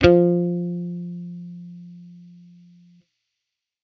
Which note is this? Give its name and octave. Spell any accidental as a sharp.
F3